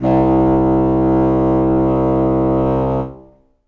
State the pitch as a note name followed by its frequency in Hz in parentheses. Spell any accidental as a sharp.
C2 (65.41 Hz)